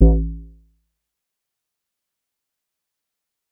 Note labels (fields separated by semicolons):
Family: bass; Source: synthesizer; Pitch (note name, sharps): A1; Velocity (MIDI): 75; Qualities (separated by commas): dark, fast decay, percussive